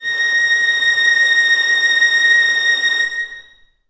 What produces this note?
acoustic string instrument